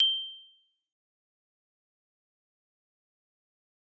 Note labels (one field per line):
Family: mallet percussion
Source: acoustic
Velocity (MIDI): 127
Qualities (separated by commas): bright, fast decay, percussive